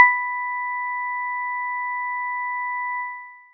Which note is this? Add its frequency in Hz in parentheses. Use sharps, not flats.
B5 (987.8 Hz)